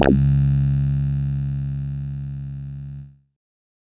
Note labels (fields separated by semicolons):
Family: bass; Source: synthesizer; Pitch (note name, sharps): C#2; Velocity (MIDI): 75; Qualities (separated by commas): distorted